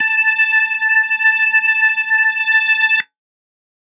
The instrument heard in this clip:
electronic organ